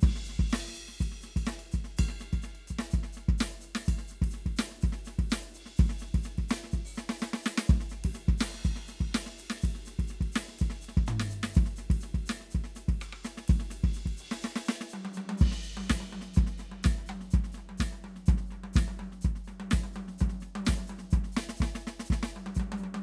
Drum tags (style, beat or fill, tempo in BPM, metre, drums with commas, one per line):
prog rock
beat
125 BPM
4/4
crash, ride, ride bell, open hi-hat, hi-hat pedal, snare, cross-stick, high tom, floor tom, kick